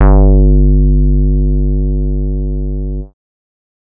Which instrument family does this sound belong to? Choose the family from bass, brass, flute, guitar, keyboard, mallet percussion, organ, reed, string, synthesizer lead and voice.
bass